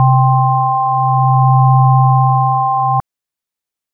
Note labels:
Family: organ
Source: electronic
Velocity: 100

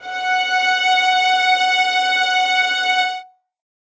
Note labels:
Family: string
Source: acoustic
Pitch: F#5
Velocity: 50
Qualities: reverb

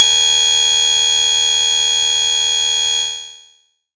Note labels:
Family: bass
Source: synthesizer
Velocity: 25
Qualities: bright, distorted, long release

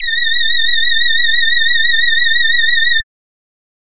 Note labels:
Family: voice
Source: synthesizer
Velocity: 25

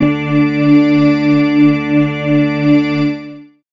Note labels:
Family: organ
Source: electronic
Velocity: 100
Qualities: long release, reverb

